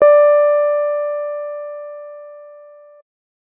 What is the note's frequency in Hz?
587.3 Hz